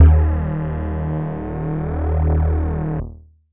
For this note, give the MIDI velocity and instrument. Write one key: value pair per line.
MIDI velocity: 127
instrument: electronic keyboard